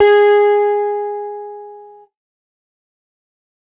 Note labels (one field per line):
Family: guitar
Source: electronic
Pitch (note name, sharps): G#4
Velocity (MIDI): 25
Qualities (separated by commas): distorted, fast decay